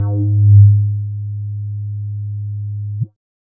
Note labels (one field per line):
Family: bass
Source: synthesizer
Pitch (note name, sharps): G#2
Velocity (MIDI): 25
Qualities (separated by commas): dark, distorted